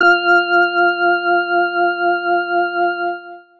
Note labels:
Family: organ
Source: electronic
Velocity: 75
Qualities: distorted

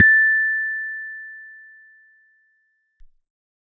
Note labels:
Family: keyboard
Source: electronic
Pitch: A6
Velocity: 75

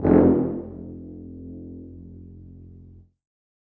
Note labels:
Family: brass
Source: acoustic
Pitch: F1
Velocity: 75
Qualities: bright, reverb

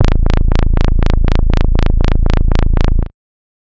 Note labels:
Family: bass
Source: synthesizer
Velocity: 75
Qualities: bright, distorted, tempo-synced

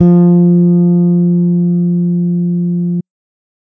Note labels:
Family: bass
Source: electronic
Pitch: F3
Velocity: 75

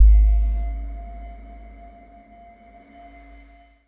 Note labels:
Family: mallet percussion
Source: electronic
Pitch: G#1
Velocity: 50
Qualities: long release, non-linear envelope

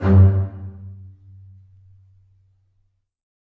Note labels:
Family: string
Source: acoustic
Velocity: 127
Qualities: reverb

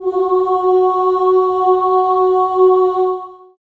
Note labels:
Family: voice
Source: acoustic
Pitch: F#4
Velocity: 127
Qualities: long release, reverb

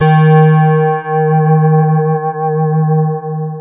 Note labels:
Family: guitar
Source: electronic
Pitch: D#3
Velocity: 75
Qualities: long release, multiphonic, non-linear envelope

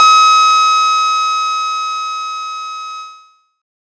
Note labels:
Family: bass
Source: synthesizer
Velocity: 25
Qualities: bright, distorted

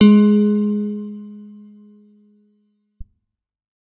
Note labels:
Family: guitar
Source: electronic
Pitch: G#3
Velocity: 75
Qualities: reverb

